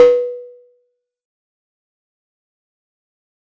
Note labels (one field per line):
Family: mallet percussion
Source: acoustic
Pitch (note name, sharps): B4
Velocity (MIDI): 127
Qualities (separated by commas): fast decay, percussive